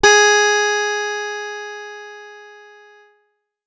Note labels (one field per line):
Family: guitar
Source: acoustic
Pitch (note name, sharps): G#4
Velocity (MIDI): 75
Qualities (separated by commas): bright, distorted